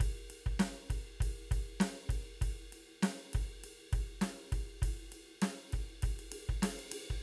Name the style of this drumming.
rock